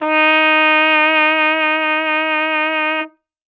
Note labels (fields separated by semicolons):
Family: brass; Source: acoustic; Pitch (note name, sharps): D#4; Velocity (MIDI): 75